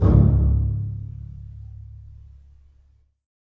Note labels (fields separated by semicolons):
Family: string; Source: acoustic; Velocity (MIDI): 75; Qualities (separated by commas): reverb